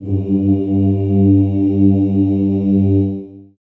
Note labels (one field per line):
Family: voice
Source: acoustic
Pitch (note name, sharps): G2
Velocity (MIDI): 127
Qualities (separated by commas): long release, reverb